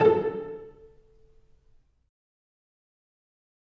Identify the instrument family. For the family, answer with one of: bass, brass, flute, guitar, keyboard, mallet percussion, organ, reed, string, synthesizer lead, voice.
string